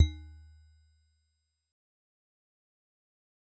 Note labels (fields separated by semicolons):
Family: mallet percussion; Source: acoustic; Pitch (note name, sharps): D#2; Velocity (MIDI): 50; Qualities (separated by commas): fast decay, percussive